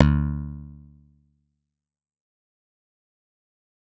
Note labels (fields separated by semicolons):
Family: bass; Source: synthesizer; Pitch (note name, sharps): D2; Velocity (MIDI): 75; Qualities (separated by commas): fast decay